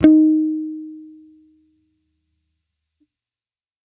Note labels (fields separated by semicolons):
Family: bass; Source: electronic; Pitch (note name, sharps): D#4; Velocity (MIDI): 50